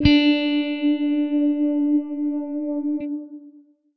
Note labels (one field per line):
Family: guitar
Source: electronic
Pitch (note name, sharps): D4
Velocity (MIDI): 50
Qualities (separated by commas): distorted, long release